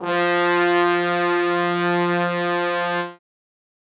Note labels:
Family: brass; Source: acoustic; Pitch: F3; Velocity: 100; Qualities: bright, reverb

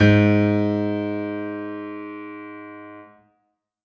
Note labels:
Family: keyboard; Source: acoustic; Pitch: G#2; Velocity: 127; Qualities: reverb

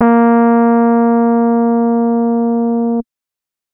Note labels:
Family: keyboard; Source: electronic; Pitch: A#3; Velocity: 127; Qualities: dark

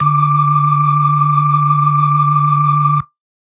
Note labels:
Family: organ; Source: electronic; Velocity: 75

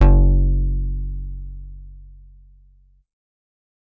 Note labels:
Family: bass; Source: synthesizer; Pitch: F#1; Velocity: 25

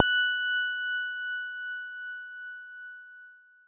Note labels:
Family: guitar; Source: electronic; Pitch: F#6; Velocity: 100; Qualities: reverb

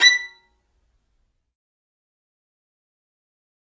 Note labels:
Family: string; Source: acoustic; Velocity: 100; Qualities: fast decay, percussive, reverb

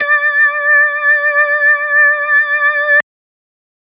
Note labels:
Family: organ; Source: electronic; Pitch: D5; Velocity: 50

